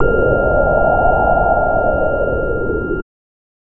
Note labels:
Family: bass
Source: synthesizer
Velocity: 75

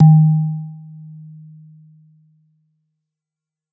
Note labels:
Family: mallet percussion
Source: acoustic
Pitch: D#3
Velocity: 127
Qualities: dark, non-linear envelope

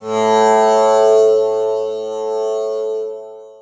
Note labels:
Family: guitar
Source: acoustic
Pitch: A2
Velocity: 127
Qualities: bright, long release, reverb

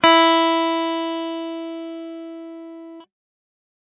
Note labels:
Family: guitar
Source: electronic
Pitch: E4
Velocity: 75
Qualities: distorted

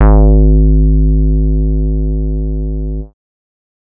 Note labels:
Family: bass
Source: synthesizer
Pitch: G#1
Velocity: 25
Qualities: dark

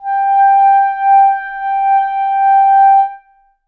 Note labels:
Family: reed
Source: acoustic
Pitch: G5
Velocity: 75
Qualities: reverb

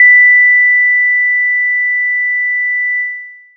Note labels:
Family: mallet percussion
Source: acoustic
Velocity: 25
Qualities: long release

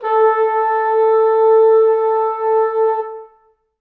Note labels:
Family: brass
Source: acoustic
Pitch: A4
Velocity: 25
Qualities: reverb

